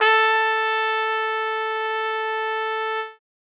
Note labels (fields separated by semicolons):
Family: brass; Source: acoustic; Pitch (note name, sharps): A4; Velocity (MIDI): 127